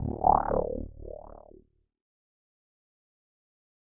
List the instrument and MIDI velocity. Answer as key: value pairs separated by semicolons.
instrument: electronic keyboard; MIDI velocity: 50